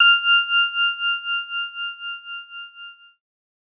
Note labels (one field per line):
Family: keyboard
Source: electronic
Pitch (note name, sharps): F6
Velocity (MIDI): 75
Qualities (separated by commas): bright